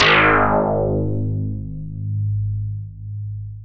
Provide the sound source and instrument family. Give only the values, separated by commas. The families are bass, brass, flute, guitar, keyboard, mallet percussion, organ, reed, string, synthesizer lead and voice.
synthesizer, synthesizer lead